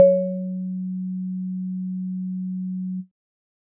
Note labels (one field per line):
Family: keyboard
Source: electronic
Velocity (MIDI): 50